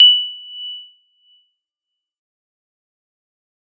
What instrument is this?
acoustic mallet percussion instrument